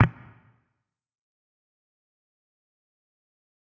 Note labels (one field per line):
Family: guitar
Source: electronic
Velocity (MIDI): 75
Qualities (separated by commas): distorted, fast decay, percussive